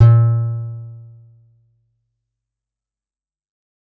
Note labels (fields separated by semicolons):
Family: guitar; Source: acoustic; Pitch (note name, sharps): A#2; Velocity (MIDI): 75; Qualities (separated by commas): fast decay